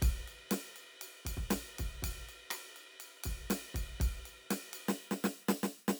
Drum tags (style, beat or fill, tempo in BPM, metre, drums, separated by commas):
rock, beat, 120 BPM, 4/4, ride, snare, cross-stick, kick